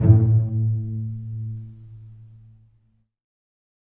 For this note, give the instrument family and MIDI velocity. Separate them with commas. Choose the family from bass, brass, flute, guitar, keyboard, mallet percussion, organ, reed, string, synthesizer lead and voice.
string, 75